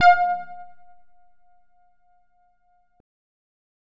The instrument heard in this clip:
synthesizer bass